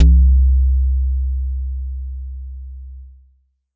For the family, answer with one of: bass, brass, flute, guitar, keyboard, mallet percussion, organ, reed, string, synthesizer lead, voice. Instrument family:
bass